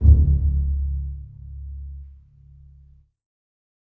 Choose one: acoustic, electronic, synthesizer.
acoustic